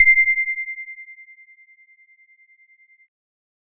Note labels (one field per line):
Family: keyboard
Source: electronic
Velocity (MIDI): 100